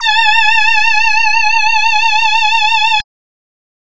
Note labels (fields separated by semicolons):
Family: voice; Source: synthesizer; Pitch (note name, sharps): A5; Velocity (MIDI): 100